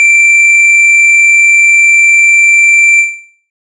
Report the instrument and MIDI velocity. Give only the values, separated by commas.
synthesizer bass, 25